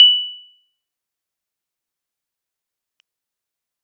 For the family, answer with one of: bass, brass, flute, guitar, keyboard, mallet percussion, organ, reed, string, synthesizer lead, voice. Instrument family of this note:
keyboard